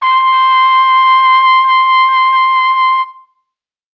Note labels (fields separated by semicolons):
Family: brass; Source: acoustic; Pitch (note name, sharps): C6; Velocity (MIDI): 50